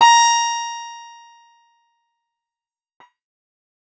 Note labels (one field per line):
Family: guitar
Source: acoustic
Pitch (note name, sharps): A#5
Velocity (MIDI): 75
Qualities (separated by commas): bright, distorted, fast decay